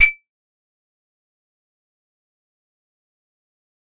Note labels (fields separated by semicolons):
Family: keyboard; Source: acoustic; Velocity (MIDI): 75; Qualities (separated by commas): fast decay, percussive